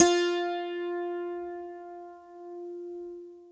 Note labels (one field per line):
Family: guitar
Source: acoustic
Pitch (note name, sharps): F4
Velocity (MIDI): 25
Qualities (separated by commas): bright, reverb